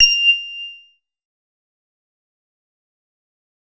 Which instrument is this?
synthesizer bass